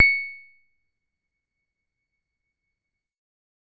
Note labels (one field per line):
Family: keyboard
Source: electronic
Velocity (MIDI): 50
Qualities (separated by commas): fast decay, percussive, reverb